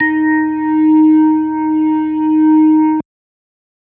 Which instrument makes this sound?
electronic organ